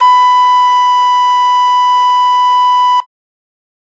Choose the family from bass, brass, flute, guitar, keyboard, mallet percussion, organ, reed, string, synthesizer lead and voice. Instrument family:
flute